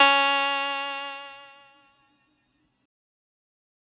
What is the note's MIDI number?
61